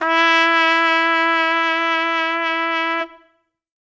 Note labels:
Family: brass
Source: acoustic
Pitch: E4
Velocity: 100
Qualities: bright

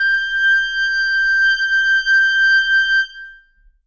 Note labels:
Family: reed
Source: acoustic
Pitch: G6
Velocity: 50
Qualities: reverb

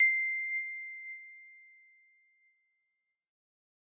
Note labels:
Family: keyboard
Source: electronic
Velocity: 50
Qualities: bright

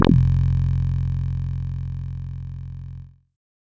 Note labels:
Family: bass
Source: synthesizer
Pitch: F1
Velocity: 75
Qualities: distorted

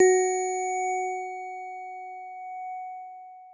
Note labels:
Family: mallet percussion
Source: acoustic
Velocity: 127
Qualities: bright

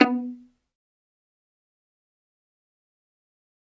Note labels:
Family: string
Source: acoustic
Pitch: B3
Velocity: 25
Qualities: fast decay, percussive, reverb

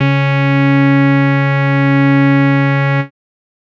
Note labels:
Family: bass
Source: synthesizer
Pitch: C#3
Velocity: 25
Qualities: bright, distorted

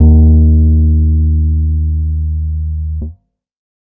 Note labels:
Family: keyboard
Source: electronic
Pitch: D#2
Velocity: 25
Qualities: dark

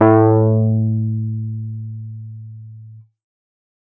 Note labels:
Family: keyboard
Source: electronic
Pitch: A2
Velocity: 25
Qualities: distorted

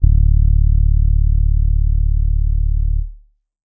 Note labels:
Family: keyboard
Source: electronic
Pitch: D1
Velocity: 25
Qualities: dark, distorted

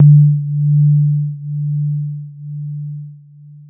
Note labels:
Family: keyboard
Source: electronic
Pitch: D3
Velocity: 127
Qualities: dark, long release

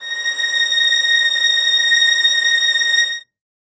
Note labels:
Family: string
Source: acoustic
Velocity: 127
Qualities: reverb

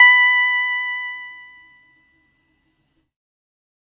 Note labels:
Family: keyboard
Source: electronic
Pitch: B5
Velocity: 100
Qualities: distorted

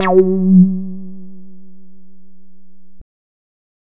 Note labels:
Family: bass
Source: synthesizer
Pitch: F#3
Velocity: 50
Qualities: distorted

